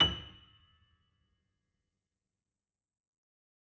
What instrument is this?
acoustic keyboard